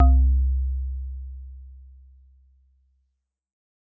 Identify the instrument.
acoustic mallet percussion instrument